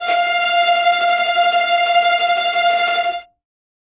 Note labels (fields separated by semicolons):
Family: string; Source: acoustic; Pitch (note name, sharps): F5; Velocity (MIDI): 100; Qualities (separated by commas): bright, non-linear envelope, reverb